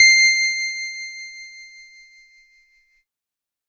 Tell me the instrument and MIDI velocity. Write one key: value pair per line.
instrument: electronic keyboard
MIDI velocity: 50